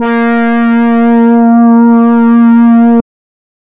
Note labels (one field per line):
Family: reed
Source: synthesizer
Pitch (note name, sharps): A#3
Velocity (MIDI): 50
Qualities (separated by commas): distorted, non-linear envelope